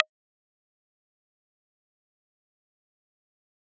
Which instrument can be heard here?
electronic guitar